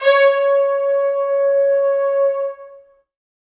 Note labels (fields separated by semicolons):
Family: brass; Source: acoustic; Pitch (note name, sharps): C#5; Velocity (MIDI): 50; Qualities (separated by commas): bright, reverb